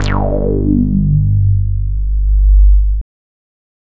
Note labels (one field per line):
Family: bass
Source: synthesizer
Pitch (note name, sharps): G1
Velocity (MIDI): 75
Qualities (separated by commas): distorted